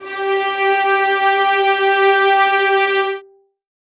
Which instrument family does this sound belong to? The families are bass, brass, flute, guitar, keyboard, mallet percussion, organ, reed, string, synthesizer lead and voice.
string